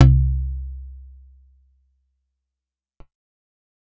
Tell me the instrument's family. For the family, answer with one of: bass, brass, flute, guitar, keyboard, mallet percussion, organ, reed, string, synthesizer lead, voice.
guitar